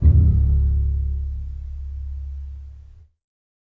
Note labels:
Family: string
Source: acoustic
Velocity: 25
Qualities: dark, reverb

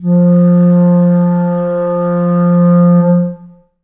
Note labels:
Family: reed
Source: acoustic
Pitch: F3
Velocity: 75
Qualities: dark, long release, reverb

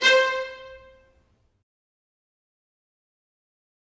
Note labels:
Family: string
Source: acoustic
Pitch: C5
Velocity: 100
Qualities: fast decay, reverb

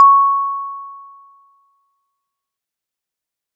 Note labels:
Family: mallet percussion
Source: acoustic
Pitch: C#6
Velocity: 75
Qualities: fast decay

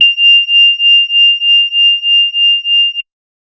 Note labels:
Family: organ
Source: electronic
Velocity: 25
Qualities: bright

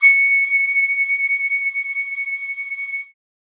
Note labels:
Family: flute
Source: acoustic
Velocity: 75

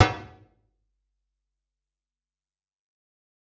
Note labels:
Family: guitar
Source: electronic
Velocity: 75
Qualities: fast decay, percussive, reverb

